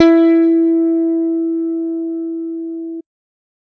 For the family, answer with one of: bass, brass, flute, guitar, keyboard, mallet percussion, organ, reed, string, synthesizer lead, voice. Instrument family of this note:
bass